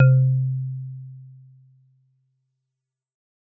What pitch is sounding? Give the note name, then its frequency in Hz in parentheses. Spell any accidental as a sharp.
C3 (130.8 Hz)